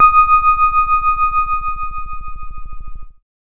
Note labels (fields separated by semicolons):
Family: keyboard; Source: electronic; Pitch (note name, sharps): D#6; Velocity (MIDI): 25; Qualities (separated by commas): dark